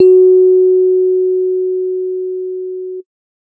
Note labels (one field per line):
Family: keyboard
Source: electronic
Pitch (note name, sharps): F#4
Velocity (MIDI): 100